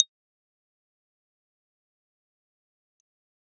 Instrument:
electronic keyboard